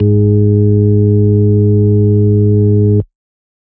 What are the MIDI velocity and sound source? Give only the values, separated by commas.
127, electronic